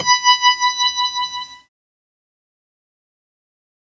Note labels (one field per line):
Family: keyboard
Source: synthesizer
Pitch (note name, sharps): B5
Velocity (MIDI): 100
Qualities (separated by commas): bright, distorted, fast decay